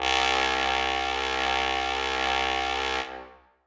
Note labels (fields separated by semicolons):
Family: brass; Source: acoustic; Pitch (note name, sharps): C2; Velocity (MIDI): 127; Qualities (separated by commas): bright, reverb